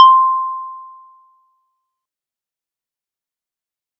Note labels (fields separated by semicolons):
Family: mallet percussion; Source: acoustic; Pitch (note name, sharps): C6; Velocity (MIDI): 50; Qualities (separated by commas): fast decay